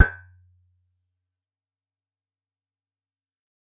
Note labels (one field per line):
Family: guitar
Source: acoustic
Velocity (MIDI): 100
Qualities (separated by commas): fast decay, percussive